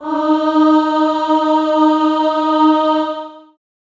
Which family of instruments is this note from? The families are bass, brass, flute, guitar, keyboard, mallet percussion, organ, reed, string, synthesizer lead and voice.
voice